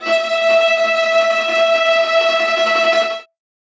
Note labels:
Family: string; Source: acoustic; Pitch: E5; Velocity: 127; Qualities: bright, non-linear envelope, reverb

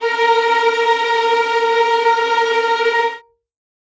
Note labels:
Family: string; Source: acoustic; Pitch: A#4; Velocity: 50; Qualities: bright, non-linear envelope, reverb

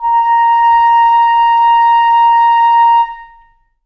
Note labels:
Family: reed; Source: acoustic; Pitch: A#5; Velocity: 50; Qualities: long release, reverb

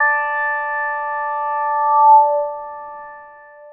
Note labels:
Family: synthesizer lead; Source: synthesizer; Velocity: 100; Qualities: long release

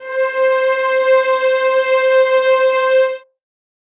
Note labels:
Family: string; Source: acoustic; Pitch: C5; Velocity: 25; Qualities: reverb

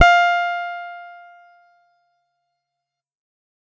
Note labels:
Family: guitar; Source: electronic; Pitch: F5; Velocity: 50; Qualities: bright, fast decay

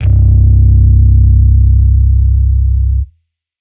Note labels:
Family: bass; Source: electronic; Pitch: C1; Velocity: 100; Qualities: distorted

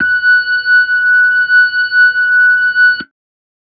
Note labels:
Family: keyboard; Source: electronic; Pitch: F#6; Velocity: 25

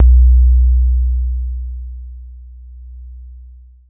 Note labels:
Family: keyboard; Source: electronic; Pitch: B1; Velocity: 100; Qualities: dark, long release

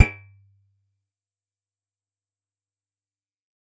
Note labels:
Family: guitar; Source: acoustic; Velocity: 75; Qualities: fast decay, percussive

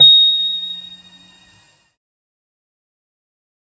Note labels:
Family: keyboard; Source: electronic; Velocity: 25; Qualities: bright, fast decay

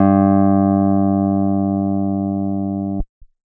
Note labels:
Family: keyboard; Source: electronic; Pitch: G2; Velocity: 100; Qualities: distorted

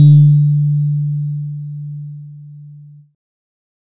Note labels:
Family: keyboard; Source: electronic; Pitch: D3; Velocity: 50; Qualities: distorted

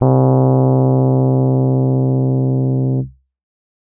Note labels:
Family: keyboard; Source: electronic; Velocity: 127; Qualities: distorted

